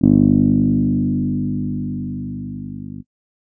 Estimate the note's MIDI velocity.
25